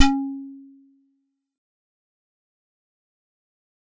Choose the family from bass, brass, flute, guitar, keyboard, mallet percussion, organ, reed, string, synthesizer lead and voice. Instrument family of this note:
keyboard